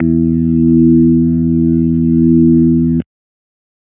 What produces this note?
electronic organ